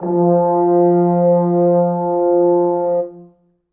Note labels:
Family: brass; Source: acoustic; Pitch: F3; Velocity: 50; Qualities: dark, reverb

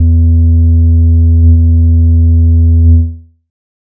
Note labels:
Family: bass; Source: synthesizer; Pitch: E2; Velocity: 75; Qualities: dark

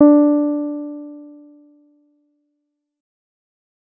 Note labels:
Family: bass; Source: synthesizer; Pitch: D4; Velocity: 75; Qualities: dark

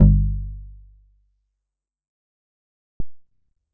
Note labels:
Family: bass; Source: synthesizer; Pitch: G1; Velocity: 75; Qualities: dark, fast decay

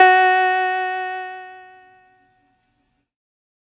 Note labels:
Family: keyboard; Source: electronic; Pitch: F#4; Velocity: 75; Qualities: distorted

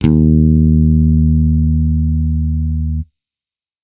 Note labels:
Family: bass; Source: electronic; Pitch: D#2; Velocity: 127; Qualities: distorted

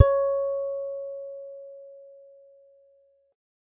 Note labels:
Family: guitar; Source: acoustic; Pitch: C#5; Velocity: 25; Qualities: dark

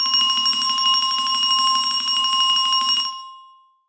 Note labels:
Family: mallet percussion; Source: acoustic; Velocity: 127; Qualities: long release, reverb

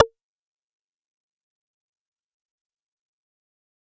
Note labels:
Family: bass; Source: synthesizer; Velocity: 127; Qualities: distorted, fast decay, percussive

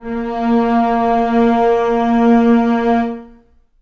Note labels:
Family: string; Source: acoustic; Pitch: A#3; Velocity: 50; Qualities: reverb

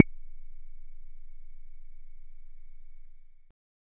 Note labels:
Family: bass; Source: synthesizer; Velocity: 25

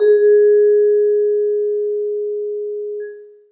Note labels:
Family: mallet percussion; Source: acoustic; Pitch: G#4; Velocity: 50; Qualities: reverb

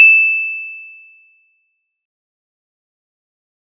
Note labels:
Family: mallet percussion; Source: acoustic; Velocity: 25; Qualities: bright, fast decay

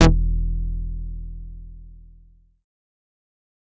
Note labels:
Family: bass; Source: synthesizer; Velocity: 75; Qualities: distorted, fast decay

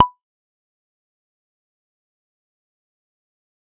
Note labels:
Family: bass; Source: synthesizer; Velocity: 100; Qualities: fast decay, percussive

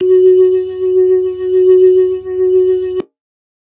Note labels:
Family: organ; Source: electronic; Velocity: 100

